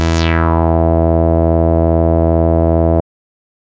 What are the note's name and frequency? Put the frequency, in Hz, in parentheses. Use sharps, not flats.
E2 (82.41 Hz)